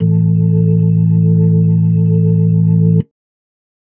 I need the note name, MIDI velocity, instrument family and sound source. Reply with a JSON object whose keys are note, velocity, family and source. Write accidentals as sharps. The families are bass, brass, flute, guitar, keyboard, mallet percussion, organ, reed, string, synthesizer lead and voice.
{"note": "A1", "velocity": 75, "family": "organ", "source": "electronic"}